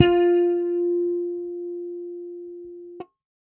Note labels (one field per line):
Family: bass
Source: electronic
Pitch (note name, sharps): F4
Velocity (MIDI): 127